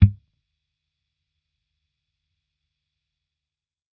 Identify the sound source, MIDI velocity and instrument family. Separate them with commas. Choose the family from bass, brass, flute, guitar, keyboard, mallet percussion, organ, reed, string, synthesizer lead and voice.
electronic, 25, bass